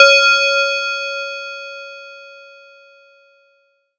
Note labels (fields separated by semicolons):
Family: mallet percussion; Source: acoustic; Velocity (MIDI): 100; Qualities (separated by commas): multiphonic